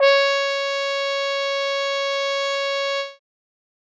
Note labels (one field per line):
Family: brass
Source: acoustic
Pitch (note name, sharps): C#5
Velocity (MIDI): 127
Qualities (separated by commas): bright